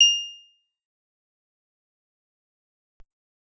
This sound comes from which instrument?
acoustic guitar